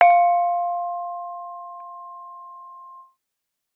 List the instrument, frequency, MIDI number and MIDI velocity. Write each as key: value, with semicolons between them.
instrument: acoustic mallet percussion instrument; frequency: 698.5 Hz; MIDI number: 77; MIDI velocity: 75